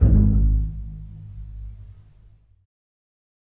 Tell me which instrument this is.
acoustic string instrument